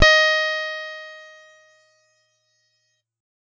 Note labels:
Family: guitar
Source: electronic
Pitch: D#5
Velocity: 100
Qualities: bright

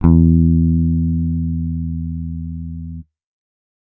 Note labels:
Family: bass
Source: electronic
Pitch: E2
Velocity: 127

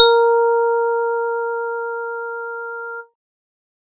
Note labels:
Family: organ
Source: electronic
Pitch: A#4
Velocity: 127

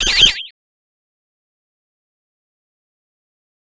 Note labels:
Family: bass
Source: synthesizer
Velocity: 100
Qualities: bright, distorted, fast decay, multiphonic, percussive

